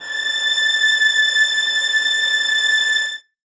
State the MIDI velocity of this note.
75